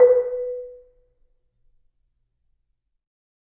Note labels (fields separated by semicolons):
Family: mallet percussion; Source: acoustic; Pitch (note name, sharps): B4; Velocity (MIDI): 75; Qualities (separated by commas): reverb